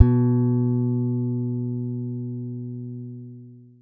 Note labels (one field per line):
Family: guitar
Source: acoustic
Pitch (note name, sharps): B2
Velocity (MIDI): 100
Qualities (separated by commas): dark, long release